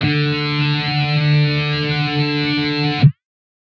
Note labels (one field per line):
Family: guitar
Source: electronic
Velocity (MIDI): 75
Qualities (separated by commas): bright, distorted